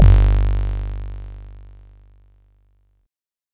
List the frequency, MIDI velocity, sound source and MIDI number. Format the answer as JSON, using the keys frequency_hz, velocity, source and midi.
{"frequency_hz": 49, "velocity": 75, "source": "synthesizer", "midi": 31}